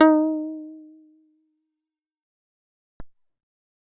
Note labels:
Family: bass; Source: synthesizer; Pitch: D#4; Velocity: 127; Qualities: fast decay

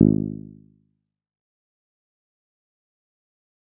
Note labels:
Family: bass; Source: synthesizer; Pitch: G#1; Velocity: 127; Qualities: dark, fast decay, percussive

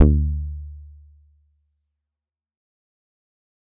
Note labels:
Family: bass; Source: synthesizer; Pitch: D2; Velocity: 50; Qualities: dark, distorted, fast decay

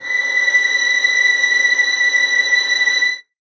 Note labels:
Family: string; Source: acoustic; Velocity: 25; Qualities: reverb

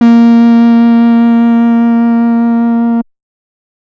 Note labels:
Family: bass; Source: synthesizer; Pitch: A#3; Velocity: 25; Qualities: distorted

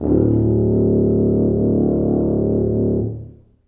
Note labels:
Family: brass; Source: acoustic; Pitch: D1; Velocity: 75; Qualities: reverb

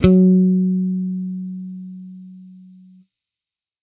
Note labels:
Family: bass; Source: electronic; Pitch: F#3; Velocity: 75; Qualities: distorted

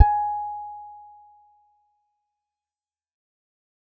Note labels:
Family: guitar; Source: acoustic; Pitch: G#5; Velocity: 127; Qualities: fast decay

